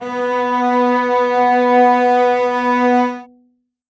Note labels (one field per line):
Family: string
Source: acoustic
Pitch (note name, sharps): B3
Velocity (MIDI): 75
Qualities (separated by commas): reverb